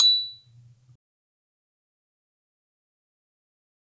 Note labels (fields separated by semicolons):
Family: mallet percussion; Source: acoustic; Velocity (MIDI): 50; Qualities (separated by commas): fast decay, percussive, reverb